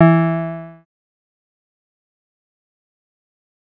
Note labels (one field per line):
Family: synthesizer lead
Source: synthesizer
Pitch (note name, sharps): E3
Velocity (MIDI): 75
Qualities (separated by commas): distorted, fast decay